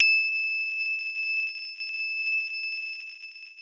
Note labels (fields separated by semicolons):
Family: guitar; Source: electronic; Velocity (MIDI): 75; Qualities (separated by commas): bright, long release